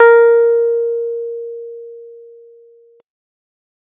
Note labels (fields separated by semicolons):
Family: keyboard; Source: electronic; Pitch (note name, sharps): A#4; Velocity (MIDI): 127